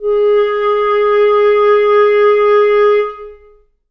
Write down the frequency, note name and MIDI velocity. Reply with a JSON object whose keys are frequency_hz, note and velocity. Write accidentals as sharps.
{"frequency_hz": 415.3, "note": "G#4", "velocity": 50}